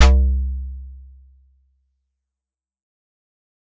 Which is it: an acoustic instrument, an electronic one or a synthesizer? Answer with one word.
acoustic